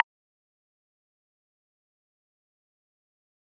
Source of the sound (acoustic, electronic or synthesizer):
electronic